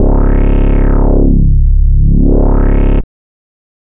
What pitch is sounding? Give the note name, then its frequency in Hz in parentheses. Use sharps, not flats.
C#1 (34.65 Hz)